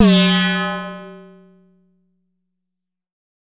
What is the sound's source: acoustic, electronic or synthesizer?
synthesizer